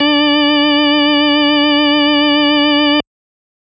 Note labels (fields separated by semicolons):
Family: organ; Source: electronic; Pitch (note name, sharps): D4; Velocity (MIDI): 50; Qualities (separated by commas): distorted